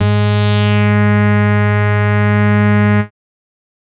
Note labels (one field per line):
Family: bass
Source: synthesizer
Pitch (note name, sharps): G#2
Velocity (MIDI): 127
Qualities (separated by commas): bright, distorted